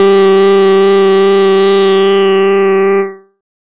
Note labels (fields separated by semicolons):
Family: bass; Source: synthesizer; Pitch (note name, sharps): G3; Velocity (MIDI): 100; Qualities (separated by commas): bright, distorted, non-linear envelope